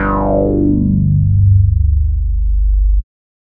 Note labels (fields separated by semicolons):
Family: bass; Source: synthesizer; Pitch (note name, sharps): G0; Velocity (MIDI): 50; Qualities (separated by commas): distorted